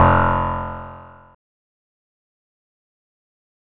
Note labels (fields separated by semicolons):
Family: guitar; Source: electronic; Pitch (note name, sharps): F1; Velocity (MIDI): 127; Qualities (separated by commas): bright, distorted, fast decay